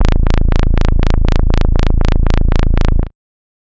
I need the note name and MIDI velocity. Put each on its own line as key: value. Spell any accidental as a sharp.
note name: A0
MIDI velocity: 127